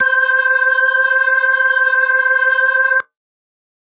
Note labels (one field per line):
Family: organ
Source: electronic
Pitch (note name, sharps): C5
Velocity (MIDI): 25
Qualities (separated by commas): bright